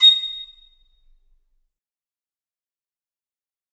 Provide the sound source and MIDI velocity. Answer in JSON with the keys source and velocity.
{"source": "acoustic", "velocity": 75}